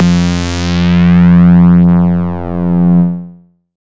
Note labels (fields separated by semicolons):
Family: bass; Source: synthesizer; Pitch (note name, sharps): F2; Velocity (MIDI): 100; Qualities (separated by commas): bright, distorted, long release